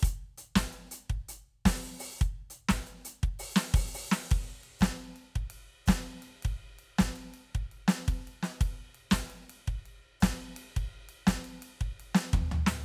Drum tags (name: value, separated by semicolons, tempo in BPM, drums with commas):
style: rock shuffle; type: beat; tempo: 112 BPM; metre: 4/4; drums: ride, closed hi-hat, open hi-hat, hi-hat pedal, snare, floor tom, kick